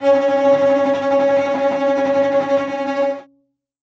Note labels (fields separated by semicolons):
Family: string; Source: acoustic; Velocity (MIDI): 127; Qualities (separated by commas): bright, non-linear envelope, reverb